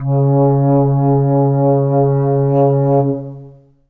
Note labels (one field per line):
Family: flute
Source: acoustic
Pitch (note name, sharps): C#3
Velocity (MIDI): 127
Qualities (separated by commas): long release, reverb